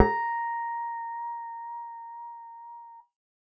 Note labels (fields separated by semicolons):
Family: bass; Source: synthesizer; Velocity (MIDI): 75; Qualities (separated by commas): reverb